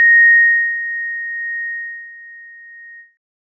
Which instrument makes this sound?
electronic keyboard